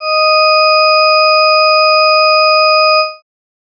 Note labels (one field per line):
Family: organ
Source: electronic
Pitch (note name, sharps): D#5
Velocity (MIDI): 100